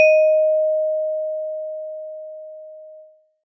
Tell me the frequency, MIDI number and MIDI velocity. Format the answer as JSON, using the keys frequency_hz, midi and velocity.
{"frequency_hz": 622.3, "midi": 75, "velocity": 50}